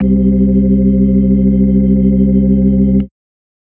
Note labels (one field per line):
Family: organ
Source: electronic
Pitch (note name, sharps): C2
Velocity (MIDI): 50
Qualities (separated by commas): dark